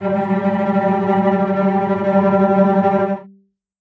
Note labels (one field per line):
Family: string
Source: acoustic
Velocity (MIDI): 25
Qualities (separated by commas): non-linear envelope, reverb